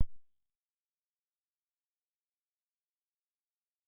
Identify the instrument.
synthesizer bass